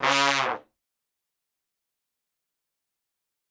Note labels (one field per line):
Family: brass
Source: acoustic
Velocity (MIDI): 75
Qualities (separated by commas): fast decay, reverb